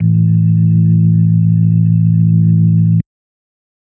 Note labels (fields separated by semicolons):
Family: organ; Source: electronic; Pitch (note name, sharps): A1; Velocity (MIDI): 25; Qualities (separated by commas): dark